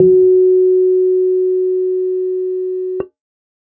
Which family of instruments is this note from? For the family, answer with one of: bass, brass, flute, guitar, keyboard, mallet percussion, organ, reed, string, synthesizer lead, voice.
keyboard